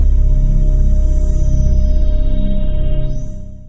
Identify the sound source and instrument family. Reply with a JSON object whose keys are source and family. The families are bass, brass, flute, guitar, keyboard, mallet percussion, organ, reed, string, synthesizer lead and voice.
{"source": "synthesizer", "family": "synthesizer lead"}